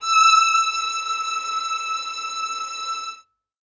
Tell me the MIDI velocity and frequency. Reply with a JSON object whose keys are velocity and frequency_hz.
{"velocity": 127, "frequency_hz": 1319}